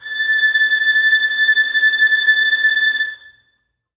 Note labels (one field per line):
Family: string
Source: acoustic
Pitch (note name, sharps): A6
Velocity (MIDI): 25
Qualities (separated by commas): bright, non-linear envelope, reverb